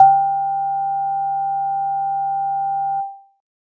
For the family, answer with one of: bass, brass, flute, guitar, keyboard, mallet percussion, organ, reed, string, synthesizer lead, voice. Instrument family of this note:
keyboard